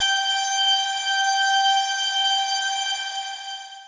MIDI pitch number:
79